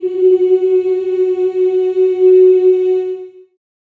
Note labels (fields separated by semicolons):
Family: voice; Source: acoustic; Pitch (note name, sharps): F#4; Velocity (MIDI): 50; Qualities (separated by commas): long release, reverb